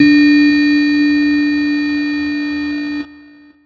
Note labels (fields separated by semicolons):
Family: keyboard; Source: electronic; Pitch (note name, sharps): D4; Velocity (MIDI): 25; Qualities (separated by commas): bright, distorted, long release